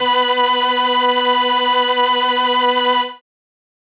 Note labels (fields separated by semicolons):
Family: keyboard; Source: synthesizer; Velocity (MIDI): 75; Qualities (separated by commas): bright